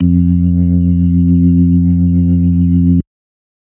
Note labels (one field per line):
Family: organ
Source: electronic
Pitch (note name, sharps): F2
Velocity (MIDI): 25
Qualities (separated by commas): dark